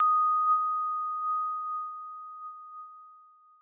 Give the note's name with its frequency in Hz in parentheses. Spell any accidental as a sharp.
D#6 (1245 Hz)